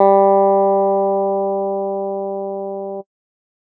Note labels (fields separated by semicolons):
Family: guitar; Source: electronic; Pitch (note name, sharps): G3; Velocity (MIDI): 25